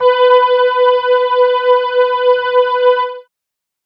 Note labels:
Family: keyboard; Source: synthesizer; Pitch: B4; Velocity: 50

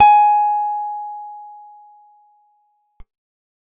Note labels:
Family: guitar; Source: acoustic; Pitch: G#5; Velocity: 50

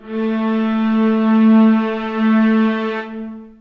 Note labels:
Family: string; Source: acoustic; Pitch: A3; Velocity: 50; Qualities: long release, reverb

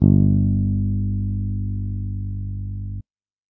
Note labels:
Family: bass; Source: electronic; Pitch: G1; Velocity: 75

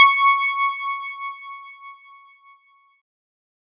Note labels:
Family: keyboard; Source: electronic; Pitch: C#6; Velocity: 50

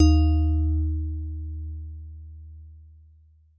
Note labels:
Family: mallet percussion; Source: acoustic; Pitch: D#2; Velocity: 100

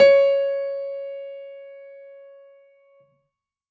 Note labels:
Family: keyboard; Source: acoustic; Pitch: C#5; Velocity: 127

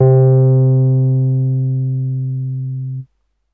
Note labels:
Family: keyboard; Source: electronic; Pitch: C3; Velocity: 75; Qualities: dark

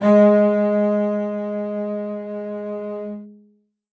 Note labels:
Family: string; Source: acoustic; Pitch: G#3; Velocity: 127; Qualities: reverb

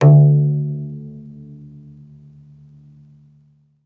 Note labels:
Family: guitar; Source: acoustic; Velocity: 25; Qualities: dark, reverb

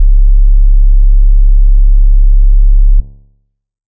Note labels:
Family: bass; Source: synthesizer; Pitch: C#1; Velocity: 25; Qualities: dark

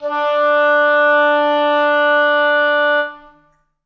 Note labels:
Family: reed; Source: acoustic; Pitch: D4; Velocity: 100; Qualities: reverb

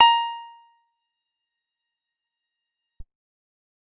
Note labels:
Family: guitar; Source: acoustic; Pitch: A#5; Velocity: 100; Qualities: percussive

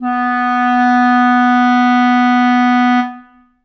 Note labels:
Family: reed; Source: acoustic; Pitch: B3; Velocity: 100; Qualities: dark, reverb

